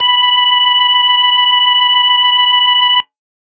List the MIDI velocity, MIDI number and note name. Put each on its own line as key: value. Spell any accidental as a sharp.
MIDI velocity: 25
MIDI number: 83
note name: B5